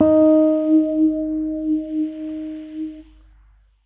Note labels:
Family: keyboard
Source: electronic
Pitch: D#4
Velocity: 50

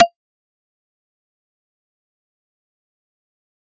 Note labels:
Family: mallet percussion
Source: acoustic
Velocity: 127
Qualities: fast decay, percussive

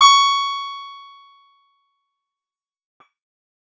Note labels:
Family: guitar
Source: acoustic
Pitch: C#6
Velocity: 100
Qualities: bright, distorted, fast decay

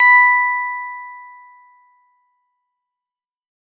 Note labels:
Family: guitar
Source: synthesizer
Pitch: B5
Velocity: 127

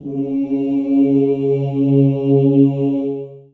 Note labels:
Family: voice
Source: acoustic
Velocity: 25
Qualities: dark, long release, reverb

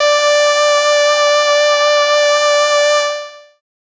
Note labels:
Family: voice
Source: synthesizer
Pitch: D5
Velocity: 75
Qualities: bright, long release

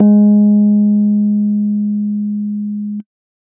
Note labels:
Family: keyboard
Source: electronic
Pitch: G#3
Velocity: 25

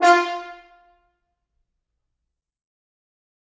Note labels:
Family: brass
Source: acoustic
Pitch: F4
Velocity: 127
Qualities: bright, fast decay, percussive, reverb

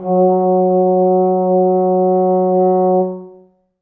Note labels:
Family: brass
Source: acoustic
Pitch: F#3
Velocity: 25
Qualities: dark, reverb

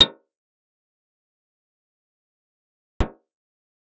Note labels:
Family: guitar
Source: acoustic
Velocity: 50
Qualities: bright, fast decay, percussive, reverb

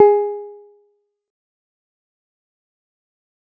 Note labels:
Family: guitar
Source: synthesizer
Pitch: G#4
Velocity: 25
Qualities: fast decay, percussive

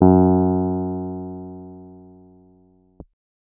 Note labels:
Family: keyboard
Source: electronic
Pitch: F#2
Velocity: 75

